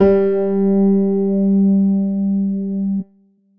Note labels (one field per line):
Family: keyboard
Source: electronic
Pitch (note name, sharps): G3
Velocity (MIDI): 50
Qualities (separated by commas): dark